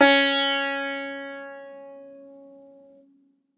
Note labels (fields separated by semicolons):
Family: guitar; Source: acoustic; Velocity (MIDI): 50; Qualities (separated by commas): bright